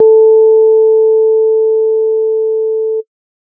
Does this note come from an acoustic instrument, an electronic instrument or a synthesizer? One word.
electronic